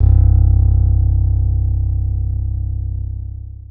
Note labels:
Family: guitar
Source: acoustic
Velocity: 75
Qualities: dark, long release

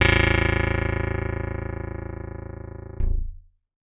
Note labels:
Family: guitar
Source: electronic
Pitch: A0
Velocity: 100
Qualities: reverb

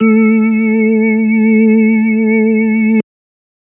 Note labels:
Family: organ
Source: electronic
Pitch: A3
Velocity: 75

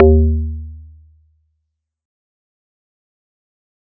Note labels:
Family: mallet percussion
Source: acoustic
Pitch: D#2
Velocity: 127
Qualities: fast decay

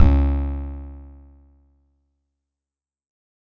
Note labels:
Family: guitar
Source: acoustic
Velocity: 100

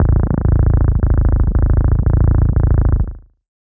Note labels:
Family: bass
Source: synthesizer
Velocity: 100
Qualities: distorted, tempo-synced

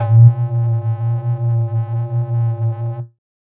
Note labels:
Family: flute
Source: synthesizer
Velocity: 50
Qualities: distorted

